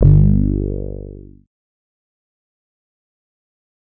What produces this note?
synthesizer bass